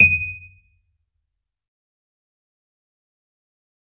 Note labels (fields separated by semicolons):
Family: keyboard; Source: electronic; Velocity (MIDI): 127; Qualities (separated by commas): fast decay, percussive